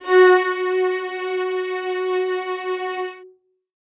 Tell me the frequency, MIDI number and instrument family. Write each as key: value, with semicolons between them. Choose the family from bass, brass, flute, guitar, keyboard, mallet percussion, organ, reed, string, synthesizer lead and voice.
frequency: 370 Hz; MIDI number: 66; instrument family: string